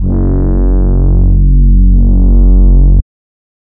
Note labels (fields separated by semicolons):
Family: reed; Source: synthesizer; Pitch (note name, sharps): F#1; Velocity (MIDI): 25; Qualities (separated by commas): distorted, non-linear envelope